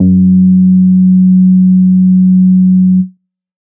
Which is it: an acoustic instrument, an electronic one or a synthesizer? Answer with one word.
synthesizer